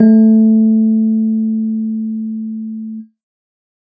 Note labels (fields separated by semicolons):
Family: keyboard; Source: electronic; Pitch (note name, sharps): A3; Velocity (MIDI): 25